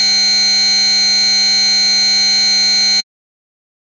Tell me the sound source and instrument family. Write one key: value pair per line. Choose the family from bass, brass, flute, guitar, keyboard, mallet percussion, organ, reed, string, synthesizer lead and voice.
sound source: synthesizer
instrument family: bass